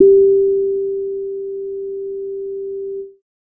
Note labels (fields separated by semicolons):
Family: bass; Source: synthesizer; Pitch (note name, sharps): G4; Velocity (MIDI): 25; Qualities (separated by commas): dark